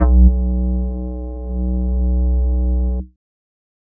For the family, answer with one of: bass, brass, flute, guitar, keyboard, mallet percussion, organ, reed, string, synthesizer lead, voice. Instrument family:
flute